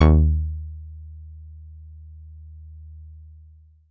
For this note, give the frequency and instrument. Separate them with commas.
77.78 Hz, synthesizer guitar